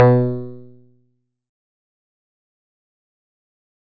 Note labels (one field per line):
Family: guitar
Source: acoustic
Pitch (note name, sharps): B2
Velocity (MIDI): 50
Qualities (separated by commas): distorted, fast decay, percussive